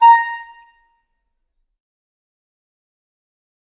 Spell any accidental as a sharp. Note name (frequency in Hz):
A#5 (932.3 Hz)